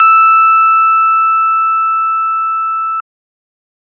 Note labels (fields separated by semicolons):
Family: organ; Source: electronic; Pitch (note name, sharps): E6; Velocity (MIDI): 100; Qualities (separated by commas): bright